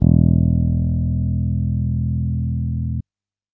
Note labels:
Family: bass; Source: electronic; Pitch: E1; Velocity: 50

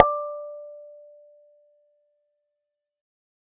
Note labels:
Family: bass; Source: synthesizer; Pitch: D5; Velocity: 127; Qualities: fast decay

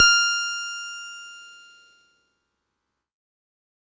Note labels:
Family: keyboard; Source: electronic; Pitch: F6; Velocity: 50

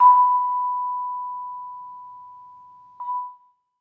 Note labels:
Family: mallet percussion; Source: acoustic; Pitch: B5; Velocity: 75; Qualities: reverb

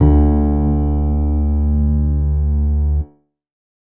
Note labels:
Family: keyboard; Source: electronic; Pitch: D2; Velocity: 25; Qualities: reverb

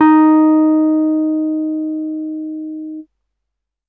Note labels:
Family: keyboard; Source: electronic; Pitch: D#4; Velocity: 100; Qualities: dark

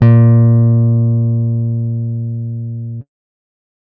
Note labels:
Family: guitar; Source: acoustic; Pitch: A#2; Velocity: 100

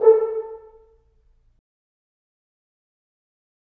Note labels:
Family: brass; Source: acoustic; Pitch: A4; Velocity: 25; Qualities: fast decay, percussive, reverb

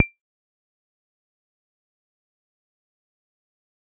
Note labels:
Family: bass; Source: synthesizer; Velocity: 127; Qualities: fast decay, percussive

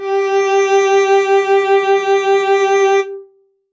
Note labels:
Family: string; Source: acoustic; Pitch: G4; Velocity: 75; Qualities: reverb

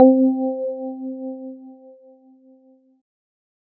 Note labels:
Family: keyboard; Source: electronic; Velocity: 50; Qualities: dark

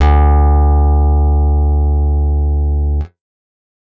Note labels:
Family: guitar; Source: acoustic; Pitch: D2; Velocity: 127

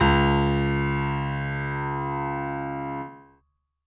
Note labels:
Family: keyboard; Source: acoustic; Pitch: C#2; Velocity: 100

